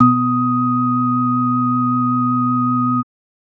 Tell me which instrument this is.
electronic organ